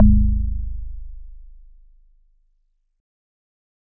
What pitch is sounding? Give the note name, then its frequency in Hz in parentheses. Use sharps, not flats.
G#0 (25.96 Hz)